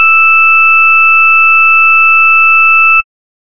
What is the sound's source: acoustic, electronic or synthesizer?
synthesizer